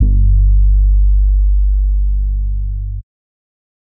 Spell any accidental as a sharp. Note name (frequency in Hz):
G1 (49 Hz)